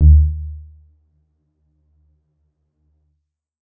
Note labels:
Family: keyboard; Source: electronic; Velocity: 50; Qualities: dark, percussive, reverb

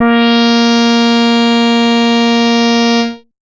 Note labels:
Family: bass; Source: synthesizer; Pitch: A#3; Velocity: 100; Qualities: bright, distorted

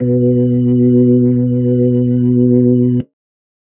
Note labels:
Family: organ; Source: electronic; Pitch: B2; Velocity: 75; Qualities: dark

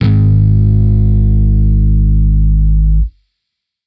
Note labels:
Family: bass; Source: electronic; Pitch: G#1; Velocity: 75; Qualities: distorted

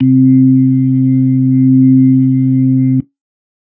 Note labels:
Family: organ; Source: electronic; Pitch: C3; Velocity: 127; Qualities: dark

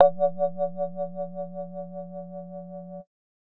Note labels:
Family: bass; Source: synthesizer; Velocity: 50; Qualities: distorted

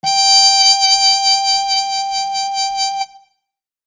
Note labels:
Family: brass; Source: acoustic; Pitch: G5; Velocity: 50

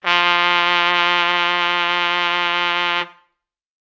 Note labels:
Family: brass; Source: acoustic; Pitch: F3; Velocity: 100

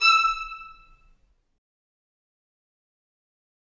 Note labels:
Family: string; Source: acoustic; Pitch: E6; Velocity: 25; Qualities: bright, fast decay, reverb

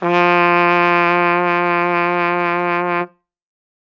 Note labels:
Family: brass; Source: acoustic; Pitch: F3; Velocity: 100

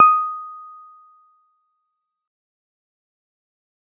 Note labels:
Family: keyboard; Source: electronic; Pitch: D#6; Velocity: 25; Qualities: fast decay, percussive

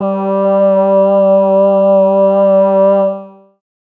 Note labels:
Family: voice; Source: synthesizer; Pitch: G3; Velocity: 25

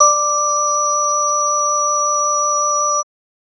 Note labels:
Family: organ; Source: electronic; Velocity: 100; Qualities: multiphonic

